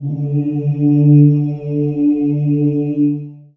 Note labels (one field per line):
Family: voice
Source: acoustic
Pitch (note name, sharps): D3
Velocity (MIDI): 25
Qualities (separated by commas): long release, reverb